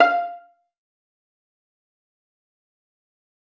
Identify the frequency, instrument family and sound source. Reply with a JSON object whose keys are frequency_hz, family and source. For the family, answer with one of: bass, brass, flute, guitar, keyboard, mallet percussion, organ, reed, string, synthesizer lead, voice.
{"frequency_hz": 698.5, "family": "string", "source": "acoustic"}